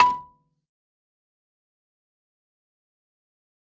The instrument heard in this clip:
acoustic mallet percussion instrument